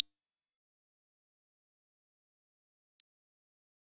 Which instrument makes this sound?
electronic keyboard